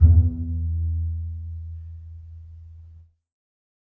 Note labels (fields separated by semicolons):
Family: string; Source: acoustic; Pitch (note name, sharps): E2; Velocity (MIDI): 25; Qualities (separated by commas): dark, reverb